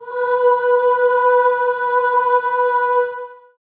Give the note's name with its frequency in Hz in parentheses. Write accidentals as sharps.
B4 (493.9 Hz)